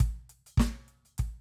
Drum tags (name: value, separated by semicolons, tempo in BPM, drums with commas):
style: rock; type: beat; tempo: 100 BPM; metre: 4/4; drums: closed hi-hat, snare, kick